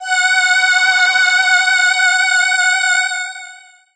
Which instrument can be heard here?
synthesizer voice